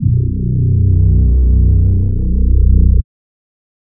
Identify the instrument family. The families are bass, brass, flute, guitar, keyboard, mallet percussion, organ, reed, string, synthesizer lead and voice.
voice